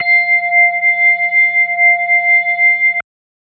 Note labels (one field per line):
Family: organ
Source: electronic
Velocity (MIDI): 50